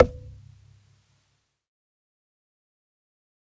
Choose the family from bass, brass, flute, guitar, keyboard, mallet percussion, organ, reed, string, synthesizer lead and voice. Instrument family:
string